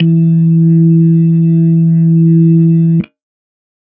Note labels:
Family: organ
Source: electronic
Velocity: 100

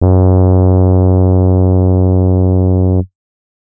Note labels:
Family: keyboard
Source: electronic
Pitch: F#2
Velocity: 100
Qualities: dark

